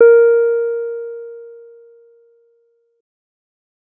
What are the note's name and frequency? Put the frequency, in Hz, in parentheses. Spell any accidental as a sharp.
A#4 (466.2 Hz)